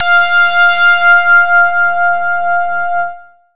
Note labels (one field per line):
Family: bass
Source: synthesizer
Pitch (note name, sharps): F5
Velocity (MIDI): 100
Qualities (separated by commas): bright, distorted